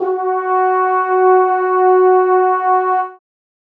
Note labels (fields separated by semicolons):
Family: brass; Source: acoustic; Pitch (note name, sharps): F#4; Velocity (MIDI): 50; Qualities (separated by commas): reverb